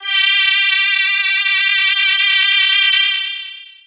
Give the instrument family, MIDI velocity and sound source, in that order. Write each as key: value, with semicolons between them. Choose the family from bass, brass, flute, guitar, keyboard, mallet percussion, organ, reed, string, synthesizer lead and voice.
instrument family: voice; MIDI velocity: 127; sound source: synthesizer